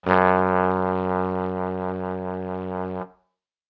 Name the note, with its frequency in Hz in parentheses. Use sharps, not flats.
F#2 (92.5 Hz)